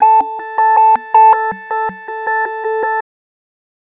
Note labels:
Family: bass; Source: synthesizer; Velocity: 127; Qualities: tempo-synced

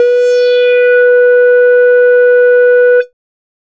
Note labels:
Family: bass; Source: synthesizer; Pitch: B4; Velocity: 127; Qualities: distorted

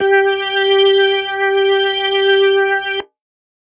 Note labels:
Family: organ; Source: electronic; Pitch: G4; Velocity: 75; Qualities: distorted

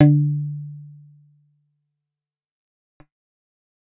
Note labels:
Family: guitar; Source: acoustic; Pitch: D3; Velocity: 100; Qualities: dark, fast decay

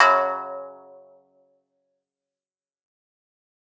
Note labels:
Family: guitar; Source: acoustic; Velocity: 127; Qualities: fast decay

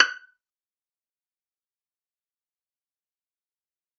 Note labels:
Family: string; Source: acoustic; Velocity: 25; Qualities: fast decay, percussive, reverb

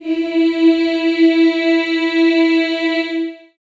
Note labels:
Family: voice; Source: acoustic; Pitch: E4; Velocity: 75; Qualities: reverb

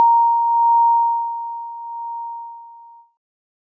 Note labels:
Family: keyboard; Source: electronic; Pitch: A#5; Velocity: 25; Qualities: multiphonic

